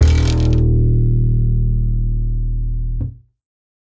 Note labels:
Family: bass; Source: acoustic; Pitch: D#1; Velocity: 127

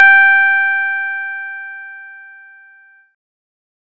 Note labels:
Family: bass; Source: synthesizer; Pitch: G5; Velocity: 100

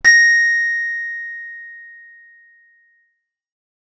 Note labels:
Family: guitar; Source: acoustic; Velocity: 127; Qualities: bright, distorted

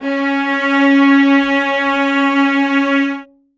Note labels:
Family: string; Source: acoustic; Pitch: C#4; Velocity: 100; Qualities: reverb

